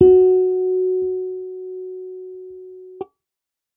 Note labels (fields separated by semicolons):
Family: bass; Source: electronic; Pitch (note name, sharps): F#4; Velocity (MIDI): 50